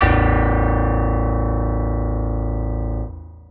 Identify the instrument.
electronic organ